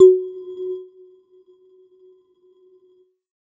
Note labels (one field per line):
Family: mallet percussion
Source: electronic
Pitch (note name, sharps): F#4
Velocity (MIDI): 50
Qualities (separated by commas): non-linear envelope